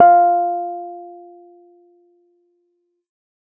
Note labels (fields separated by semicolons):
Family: keyboard; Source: electronic; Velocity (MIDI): 25